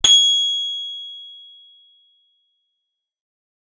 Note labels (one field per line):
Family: guitar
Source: acoustic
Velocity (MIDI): 100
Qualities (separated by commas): bright, distorted